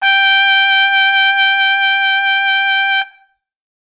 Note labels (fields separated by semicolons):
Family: brass; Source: acoustic; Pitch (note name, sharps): G5; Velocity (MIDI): 127; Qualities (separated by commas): bright